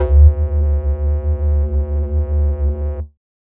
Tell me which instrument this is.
synthesizer flute